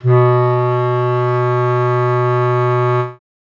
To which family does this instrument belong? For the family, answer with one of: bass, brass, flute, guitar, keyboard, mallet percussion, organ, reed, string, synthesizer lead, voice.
reed